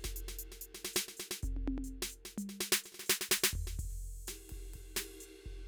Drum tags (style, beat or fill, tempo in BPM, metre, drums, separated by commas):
bossa nova, beat, 127 BPM, 4/4, crash, ride, closed hi-hat, hi-hat pedal, snare, high tom, mid tom, floor tom, kick